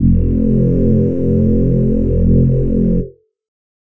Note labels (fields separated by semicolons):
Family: voice; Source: synthesizer; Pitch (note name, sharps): F1; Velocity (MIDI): 50; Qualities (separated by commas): multiphonic